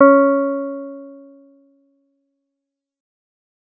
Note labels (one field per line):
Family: bass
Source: synthesizer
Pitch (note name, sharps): C#4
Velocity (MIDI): 127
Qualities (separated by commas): dark, fast decay